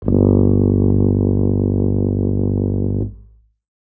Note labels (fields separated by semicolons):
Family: brass; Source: acoustic; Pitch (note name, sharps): G1; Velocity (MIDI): 25; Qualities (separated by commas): dark